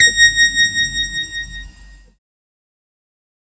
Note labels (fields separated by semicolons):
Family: keyboard; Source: synthesizer; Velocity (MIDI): 50; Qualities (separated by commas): fast decay